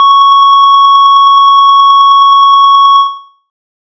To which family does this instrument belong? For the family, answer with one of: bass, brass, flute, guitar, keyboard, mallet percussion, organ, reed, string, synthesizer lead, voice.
bass